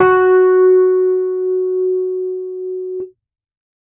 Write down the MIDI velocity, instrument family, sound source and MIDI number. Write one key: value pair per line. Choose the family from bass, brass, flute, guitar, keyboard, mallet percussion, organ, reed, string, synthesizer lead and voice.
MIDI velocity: 127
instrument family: keyboard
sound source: electronic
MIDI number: 66